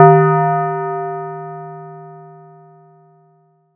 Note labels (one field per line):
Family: mallet percussion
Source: acoustic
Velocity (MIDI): 100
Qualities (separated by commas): multiphonic